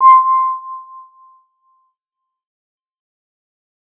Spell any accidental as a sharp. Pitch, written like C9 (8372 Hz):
C6 (1047 Hz)